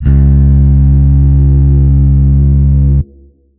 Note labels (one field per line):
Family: guitar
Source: electronic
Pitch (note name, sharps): C#2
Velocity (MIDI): 50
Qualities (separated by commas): distorted